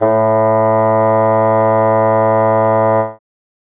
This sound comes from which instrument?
acoustic reed instrument